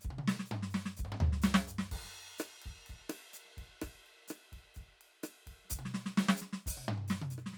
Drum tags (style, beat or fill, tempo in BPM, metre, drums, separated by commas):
bossa nova, beat, 127 BPM, 4/4, crash, ride, hi-hat pedal, snare, cross-stick, high tom, mid tom, floor tom, kick